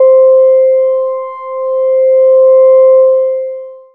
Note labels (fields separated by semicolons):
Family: bass; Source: synthesizer; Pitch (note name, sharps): C5; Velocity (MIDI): 75; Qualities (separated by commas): long release